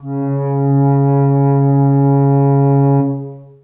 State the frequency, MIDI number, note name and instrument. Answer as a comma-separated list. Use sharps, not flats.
138.6 Hz, 49, C#3, acoustic flute